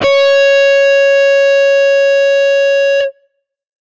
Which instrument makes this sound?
electronic guitar